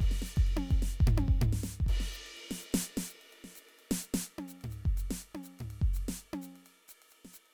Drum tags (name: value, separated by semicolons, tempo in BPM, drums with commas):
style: linear jazz; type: beat; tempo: 128 BPM; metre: 4/4; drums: ride, hi-hat pedal, snare, high tom, floor tom, kick